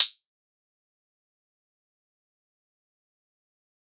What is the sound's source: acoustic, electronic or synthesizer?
acoustic